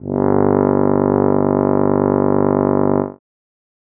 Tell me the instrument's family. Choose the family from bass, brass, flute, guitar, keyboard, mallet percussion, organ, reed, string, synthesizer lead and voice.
brass